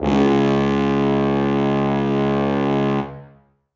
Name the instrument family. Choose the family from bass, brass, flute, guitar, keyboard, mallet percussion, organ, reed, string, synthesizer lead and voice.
brass